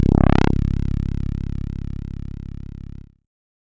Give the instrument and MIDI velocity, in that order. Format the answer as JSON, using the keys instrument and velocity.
{"instrument": "synthesizer keyboard", "velocity": 127}